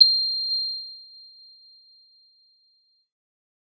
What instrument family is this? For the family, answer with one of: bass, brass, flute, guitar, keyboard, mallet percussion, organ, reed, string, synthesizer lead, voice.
keyboard